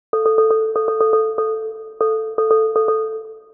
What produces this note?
synthesizer mallet percussion instrument